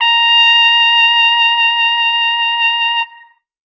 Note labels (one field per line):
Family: brass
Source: acoustic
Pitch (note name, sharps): A#5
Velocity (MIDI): 100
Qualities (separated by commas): distorted